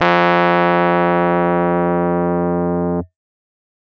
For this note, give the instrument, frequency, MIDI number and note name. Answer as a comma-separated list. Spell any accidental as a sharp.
electronic keyboard, 87.31 Hz, 41, F2